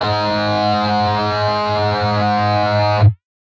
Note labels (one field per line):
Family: guitar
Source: electronic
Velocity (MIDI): 50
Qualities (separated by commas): bright, distorted